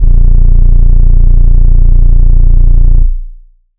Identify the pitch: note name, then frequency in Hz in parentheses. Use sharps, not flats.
A#0 (29.14 Hz)